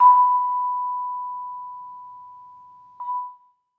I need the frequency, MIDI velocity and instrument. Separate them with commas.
987.8 Hz, 75, acoustic mallet percussion instrument